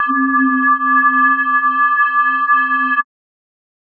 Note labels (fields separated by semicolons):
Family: mallet percussion; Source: electronic; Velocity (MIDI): 50; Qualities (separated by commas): multiphonic, non-linear envelope